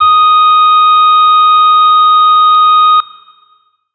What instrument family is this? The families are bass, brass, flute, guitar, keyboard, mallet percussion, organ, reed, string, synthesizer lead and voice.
organ